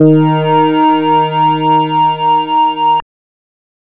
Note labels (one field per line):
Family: bass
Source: synthesizer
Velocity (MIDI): 100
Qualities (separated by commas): distorted, multiphonic